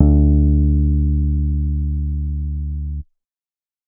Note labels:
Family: bass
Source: synthesizer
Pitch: D2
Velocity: 100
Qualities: dark, reverb

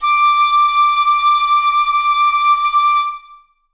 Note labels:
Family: flute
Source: acoustic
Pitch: D6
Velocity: 127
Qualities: reverb

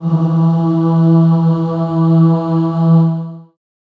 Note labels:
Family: voice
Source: acoustic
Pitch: E3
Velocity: 25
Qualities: long release, reverb

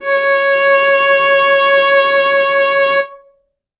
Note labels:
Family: string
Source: acoustic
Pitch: C#5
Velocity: 25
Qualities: reverb

